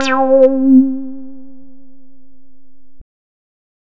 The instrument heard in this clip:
synthesizer bass